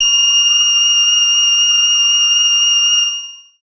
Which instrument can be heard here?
synthesizer voice